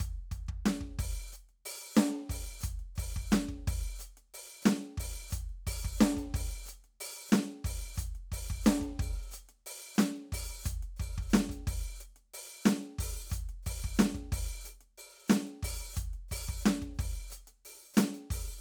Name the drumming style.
hip-hop